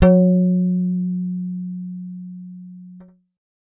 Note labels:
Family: bass; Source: synthesizer; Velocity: 127; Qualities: dark

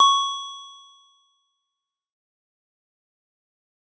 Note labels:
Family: mallet percussion; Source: acoustic; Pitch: C#6; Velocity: 100; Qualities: bright, fast decay

